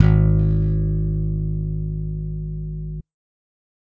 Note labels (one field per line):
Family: bass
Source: electronic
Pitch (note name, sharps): G#1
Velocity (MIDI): 100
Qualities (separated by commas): bright